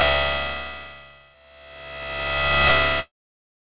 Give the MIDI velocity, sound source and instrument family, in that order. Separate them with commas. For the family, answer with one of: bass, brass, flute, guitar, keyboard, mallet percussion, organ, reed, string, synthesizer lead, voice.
25, electronic, guitar